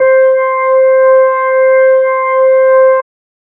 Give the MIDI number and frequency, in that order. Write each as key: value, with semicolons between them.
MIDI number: 72; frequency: 523.3 Hz